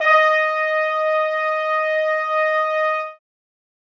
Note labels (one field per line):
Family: brass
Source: acoustic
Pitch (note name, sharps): D#5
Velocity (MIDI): 100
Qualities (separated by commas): bright, reverb